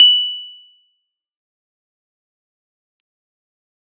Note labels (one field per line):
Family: keyboard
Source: electronic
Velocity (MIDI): 75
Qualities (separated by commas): bright, fast decay, percussive